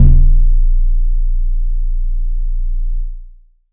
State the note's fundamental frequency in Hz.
29.14 Hz